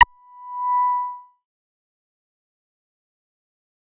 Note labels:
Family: bass; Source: synthesizer; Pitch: B5; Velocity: 127; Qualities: fast decay

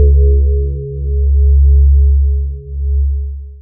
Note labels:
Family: voice; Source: synthesizer; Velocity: 75; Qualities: dark, long release

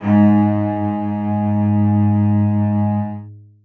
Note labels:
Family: string; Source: acoustic; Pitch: G#2; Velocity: 127; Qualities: long release, reverb

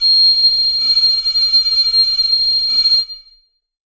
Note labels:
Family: reed; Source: acoustic; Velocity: 50; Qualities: bright, reverb

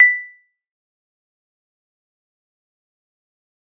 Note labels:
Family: mallet percussion; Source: acoustic; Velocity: 50; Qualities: fast decay, percussive

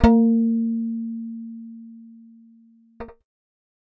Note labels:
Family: bass; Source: synthesizer; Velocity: 25; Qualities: dark

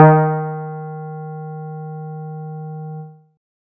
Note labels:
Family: guitar; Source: synthesizer; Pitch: D#3; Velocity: 127; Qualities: dark

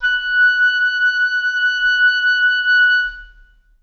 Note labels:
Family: reed; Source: acoustic; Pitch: F#6; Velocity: 25; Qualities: long release, reverb

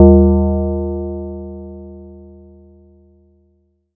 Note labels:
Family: mallet percussion; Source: acoustic; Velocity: 25; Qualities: multiphonic

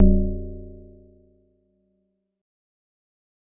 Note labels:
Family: mallet percussion; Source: acoustic; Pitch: A0; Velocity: 100; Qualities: fast decay, percussive

